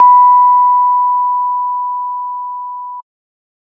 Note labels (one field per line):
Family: organ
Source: electronic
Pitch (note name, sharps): B5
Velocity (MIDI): 50